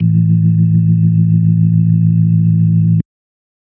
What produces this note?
electronic organ